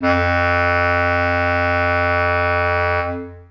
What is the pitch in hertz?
87.31 Hz